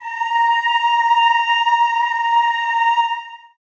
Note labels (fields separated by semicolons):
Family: voice; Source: acoustic; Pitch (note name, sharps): A#5; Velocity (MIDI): 127; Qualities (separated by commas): reverb